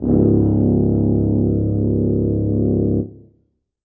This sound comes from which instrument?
acoustic brass instrument